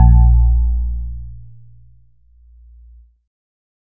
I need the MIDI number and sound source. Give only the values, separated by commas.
34, electronic